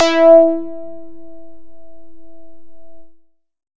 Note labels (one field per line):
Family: bass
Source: synthesizer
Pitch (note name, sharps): E4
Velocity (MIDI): 50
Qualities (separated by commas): distorted